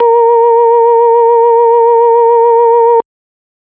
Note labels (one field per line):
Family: organ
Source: electronic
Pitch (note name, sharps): A#4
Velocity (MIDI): 75